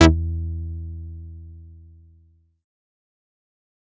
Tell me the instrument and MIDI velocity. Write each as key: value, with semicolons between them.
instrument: synthesizer bass; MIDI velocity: 50